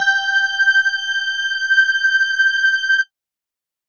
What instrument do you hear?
electronic mallet percussion instrument